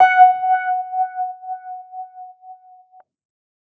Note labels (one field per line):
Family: keyboard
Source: electronic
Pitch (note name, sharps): F#5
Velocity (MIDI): 127